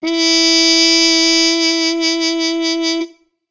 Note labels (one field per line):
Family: brass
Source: acoustic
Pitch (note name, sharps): E4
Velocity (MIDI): 127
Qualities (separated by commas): bright